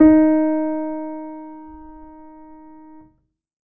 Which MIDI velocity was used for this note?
50